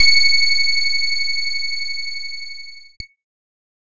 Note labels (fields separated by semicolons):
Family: keyboard; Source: electronic; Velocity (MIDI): 100; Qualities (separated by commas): bright, distorted